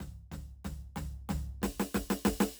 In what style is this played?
funk rock